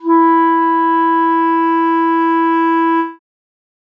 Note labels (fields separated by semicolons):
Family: reed; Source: acoustic; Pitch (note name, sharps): E4; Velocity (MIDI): 100; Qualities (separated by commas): dark